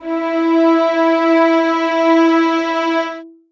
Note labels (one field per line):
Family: string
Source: acoustic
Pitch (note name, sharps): E4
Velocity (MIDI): 50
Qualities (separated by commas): reverb